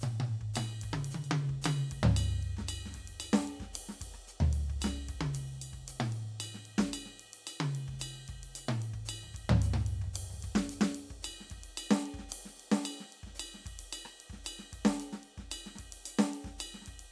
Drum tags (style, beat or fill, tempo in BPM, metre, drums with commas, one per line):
songo
beat
112 BPM
4/4
ride, ride bell, hi-hat pedal, snare, cross-stick, high tom, mid tom, floor tom, kick